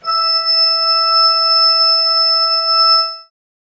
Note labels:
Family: organ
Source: acoustic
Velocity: 127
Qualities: reverb

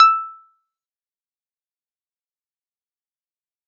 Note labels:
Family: keyboard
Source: electronic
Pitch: E6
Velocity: 100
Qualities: fast decay, percussive

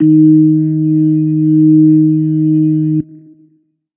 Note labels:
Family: organ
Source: electronic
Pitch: D#3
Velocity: 100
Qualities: dark, long release

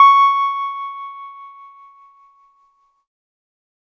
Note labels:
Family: keyboard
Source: electronic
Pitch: C#6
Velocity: 75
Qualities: distorted

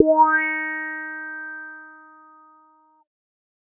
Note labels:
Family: bass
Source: synthesizer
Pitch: D#4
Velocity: 75

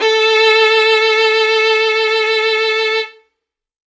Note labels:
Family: string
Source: acoustic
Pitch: A4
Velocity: 100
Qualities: bright

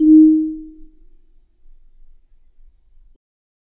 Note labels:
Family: mallet percussion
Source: acoustic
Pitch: D#4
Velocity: 25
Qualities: dark, reverb

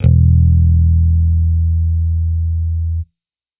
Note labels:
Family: bass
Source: electronic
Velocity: 100

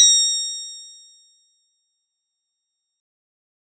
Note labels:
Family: guitar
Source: synthesizer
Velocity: 25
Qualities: bright

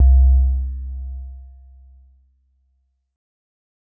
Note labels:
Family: keyboard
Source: electronic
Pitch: C2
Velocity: 25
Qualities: dark

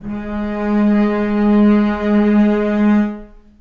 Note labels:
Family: string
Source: acoustic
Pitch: G#3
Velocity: 25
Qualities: long release, reverb

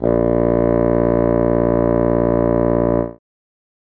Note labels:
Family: reed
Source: acoustic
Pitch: A#1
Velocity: 75

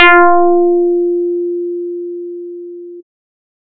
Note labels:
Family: bass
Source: synthesizer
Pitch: F4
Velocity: 127

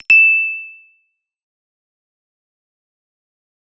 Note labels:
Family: bass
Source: synthesizer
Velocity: 25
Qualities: bright, distorted, fast decay

